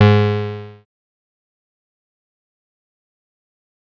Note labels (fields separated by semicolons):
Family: synthesizer lead; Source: synthesizer; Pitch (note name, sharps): G#2; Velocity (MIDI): 127; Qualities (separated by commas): distorted, fast decay